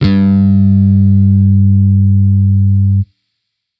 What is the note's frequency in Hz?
98 Hz